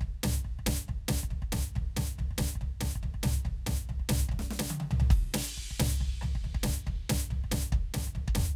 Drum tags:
punk, beat, 140 BPM, 4/4, crash, ride, snare, cross-stick, high tom, floor tom, kick

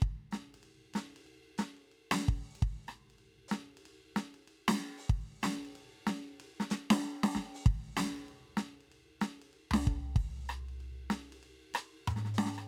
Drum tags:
rock, beat, 95 BPM, 4/4, ride, open hi-hat, hi-hat pedal, snare, cross-stick, mid tom, floor tom, kick

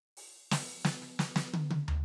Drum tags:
rock, fill, 115 BPM, 4/4, open hi-hat, hi-hat pedal, snare, high tom, floor tom

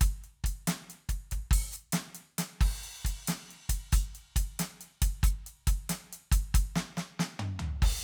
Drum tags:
rock, beat, 92 BPM, 4/4, crash, closed hi-hat, open hi-hat, hi-hat pedal, snare, high tom, mid tom, kick

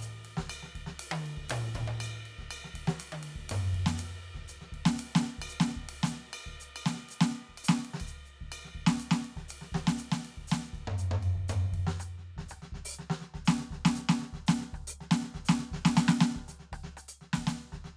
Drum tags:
songo, beat, 120 BPM, 4/4, ride, ride bell, closed hi-hat, open hi-hat, hi-hat pedal, snare, cross-stick, high tom, mid tom, floor tom, kick

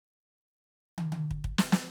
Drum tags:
jazz fusion, fill, 96 BPM, 4/4, snare, high tom, kick

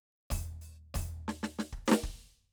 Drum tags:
funk, fill, 95 BPM, 4/4, closed hi-hat, open hi-hat, hi-hat pedal, snare, floor tom, kick

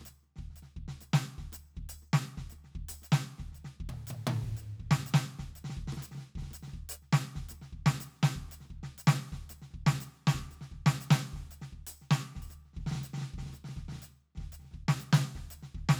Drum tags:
songo, beat, 120 BPM, 4/4, crash, percussion, snare, cross-stick, high tom, kick

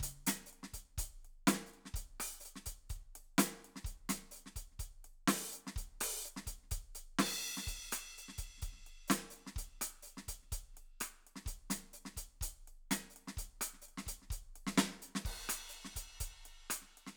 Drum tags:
Middle Eastern, beat, 126 BPM, 4/4, crash, closed hi-hat, open hi-hat, hi-hat pedal, snare, cross-stick, kick

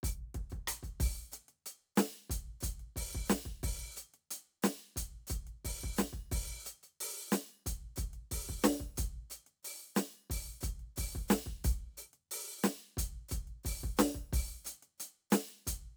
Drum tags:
hip-hop, beat, 90 BPM, 4/4, closed hi-hat, open hi-hat, hi-hat pedal, snare, cross-stick, kick

